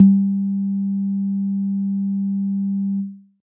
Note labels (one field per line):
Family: keyboard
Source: electronic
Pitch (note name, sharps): G3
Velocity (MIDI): 100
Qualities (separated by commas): dark